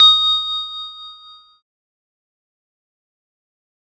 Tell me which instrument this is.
electronic keyboard